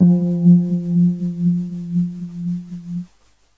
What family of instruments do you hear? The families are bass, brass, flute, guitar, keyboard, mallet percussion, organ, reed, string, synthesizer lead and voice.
keyboard